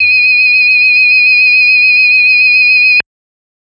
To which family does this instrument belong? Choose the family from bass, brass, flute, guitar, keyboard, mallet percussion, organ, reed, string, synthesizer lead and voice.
organ